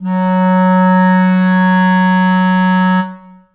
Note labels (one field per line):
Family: reed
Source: acoustic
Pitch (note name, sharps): F#3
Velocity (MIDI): 100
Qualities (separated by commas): dark, reverb